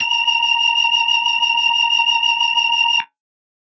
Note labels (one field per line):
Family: organ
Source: electronic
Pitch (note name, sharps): A#5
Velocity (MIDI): 25